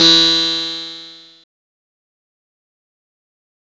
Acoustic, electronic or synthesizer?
electronic